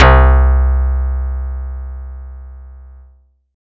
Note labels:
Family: guitar; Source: acoustic; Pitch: C2; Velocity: 75

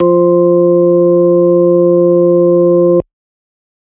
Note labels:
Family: organ; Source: electronic; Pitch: F3; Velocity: 75

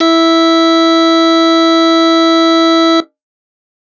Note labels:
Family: organ; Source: electronic; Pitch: E4; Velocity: 127; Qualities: distorted

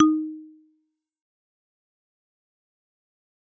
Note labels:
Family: mallet percussion; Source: acoustic; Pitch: D#4; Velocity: 127; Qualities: fast decay, percussive

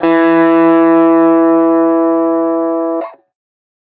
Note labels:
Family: guitar; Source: electronic; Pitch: E3; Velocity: 75; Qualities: distorted

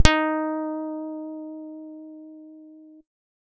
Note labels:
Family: guitar; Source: electronic; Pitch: D#4; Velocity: 127

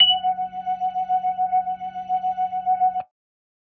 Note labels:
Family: organ; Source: electronic; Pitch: F#5; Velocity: 127

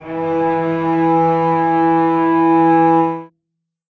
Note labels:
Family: string; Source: acoustic; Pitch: E3; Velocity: 25; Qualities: reverb

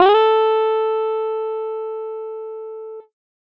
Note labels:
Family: guitar; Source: electronic; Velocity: 127

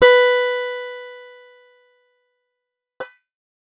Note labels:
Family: guitar; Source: acoustic; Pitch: B4; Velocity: 25; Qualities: bright, distorted, fast decay

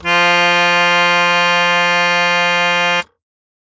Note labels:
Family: keyboard; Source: acoustic; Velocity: 127; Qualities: bright

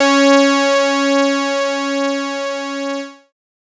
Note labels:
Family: bass; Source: synthesizer; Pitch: C#4; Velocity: 75; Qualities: bright, distorted

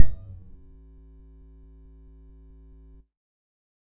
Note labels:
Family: bass; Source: synthesizer; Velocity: 25; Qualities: distorted, percussive

